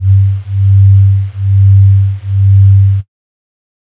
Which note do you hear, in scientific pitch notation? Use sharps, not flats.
G2